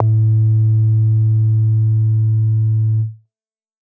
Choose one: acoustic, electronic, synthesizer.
synthesizer